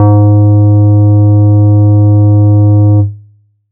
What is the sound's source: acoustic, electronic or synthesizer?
synthesizer